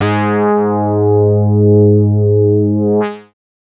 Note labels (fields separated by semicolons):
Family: bass; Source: synthesizer; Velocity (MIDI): 50; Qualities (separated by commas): distorted, multiphonic